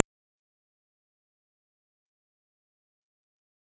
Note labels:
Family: bass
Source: synthesizer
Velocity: 100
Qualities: fast decay, percussive

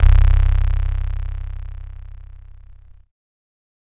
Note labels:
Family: keyboard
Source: electronic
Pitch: C1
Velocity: 127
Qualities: bright, distorted

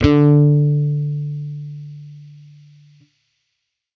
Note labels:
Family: bass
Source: electronic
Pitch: D3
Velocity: 50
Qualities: distorted

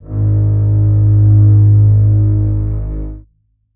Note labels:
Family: string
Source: acoustic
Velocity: 75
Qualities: reverb

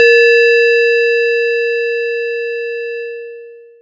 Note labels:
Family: mallet percussion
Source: acoustic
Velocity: 25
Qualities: distorted, long release

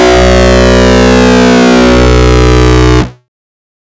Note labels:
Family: bass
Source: synthesizer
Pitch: B1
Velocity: 100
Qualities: bright, distorted

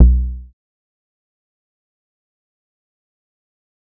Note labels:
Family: bass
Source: synthesizer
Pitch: B1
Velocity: 75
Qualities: dark, fast decay, percussive

